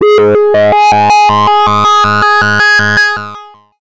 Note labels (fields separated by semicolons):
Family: bass; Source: synthesizer; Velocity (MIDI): 25; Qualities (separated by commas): distorted, long release, multiphonic, tempo-synced